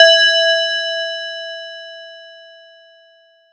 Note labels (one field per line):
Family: mallet percussion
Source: acoustic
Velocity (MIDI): 75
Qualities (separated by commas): multiphonic